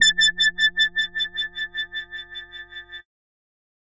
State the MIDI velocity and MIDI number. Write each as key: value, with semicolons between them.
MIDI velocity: 100; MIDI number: 93